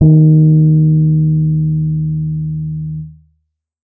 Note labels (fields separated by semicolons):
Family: keyboard; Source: electronic; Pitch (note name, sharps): D#3; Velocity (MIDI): 75; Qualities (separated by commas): dark